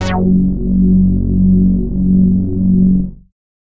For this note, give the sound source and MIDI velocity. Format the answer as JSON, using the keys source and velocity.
{"source": "synthesizer", "velocity": 100}